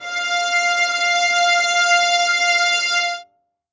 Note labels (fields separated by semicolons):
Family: string; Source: acoustic; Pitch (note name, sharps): F5; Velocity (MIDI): 100; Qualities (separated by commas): reverb